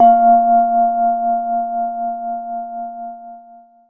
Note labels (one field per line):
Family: keyboard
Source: electronic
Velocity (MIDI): 100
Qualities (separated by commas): long release, reverb